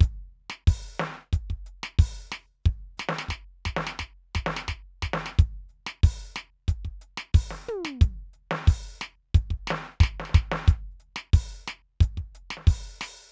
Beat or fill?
beat